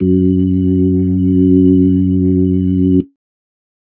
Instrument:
electronic organ